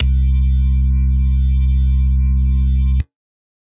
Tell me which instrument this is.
electronic organ